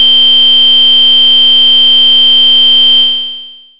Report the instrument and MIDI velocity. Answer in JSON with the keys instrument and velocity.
{"instrument": "synthesizer bass", "velocity": 75}